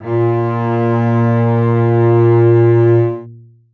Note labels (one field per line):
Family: string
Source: acoustic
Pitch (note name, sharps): A#2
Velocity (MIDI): 100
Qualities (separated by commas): long release, reverb